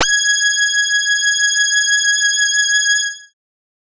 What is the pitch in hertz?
1661 Hz